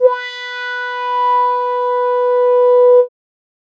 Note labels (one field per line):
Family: keyboard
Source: synthesizer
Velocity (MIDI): 25